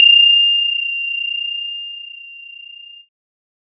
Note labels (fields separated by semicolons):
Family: keyboard; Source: electronic; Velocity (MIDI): 75; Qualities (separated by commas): bright, multiphonic